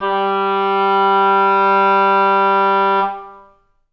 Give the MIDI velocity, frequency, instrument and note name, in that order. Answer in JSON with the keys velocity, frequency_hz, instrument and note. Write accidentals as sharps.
{"velocity": 100, "frequency_hz": 196, "instrument": "acoustic reed instrument", "note": "G3"}